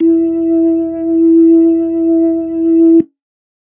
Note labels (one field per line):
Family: organ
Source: electronic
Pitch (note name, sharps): E4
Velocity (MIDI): 50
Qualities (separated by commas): dark